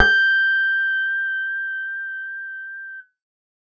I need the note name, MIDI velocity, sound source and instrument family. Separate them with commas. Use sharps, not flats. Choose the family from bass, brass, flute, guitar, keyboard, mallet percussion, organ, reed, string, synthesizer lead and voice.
G6, 127, synthesizer, bass